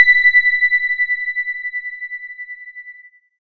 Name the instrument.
electronic keyboard